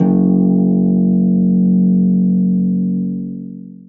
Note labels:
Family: string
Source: acoustic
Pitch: F#1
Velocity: 25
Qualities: long release, reverb

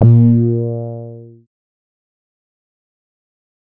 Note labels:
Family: bass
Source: synthesizer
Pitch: A#2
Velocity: 100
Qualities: distorted, fast decay

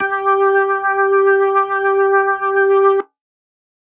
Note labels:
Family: organ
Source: electronic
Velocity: 100

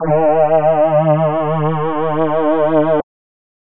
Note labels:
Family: voice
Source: synthesizer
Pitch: D#3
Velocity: 127

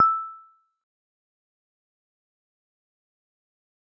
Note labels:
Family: mallet percussion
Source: acoustic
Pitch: E6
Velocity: 50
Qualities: fast decay, percussive

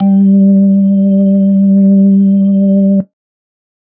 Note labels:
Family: organ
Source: electronic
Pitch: G3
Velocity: 127

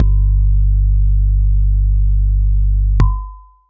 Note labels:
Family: keyboard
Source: electronic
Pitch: G1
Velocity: 50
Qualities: long release

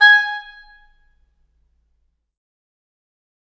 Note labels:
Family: reed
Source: acoustic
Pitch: G#5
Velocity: 127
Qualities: fast decay, percussive, reverb

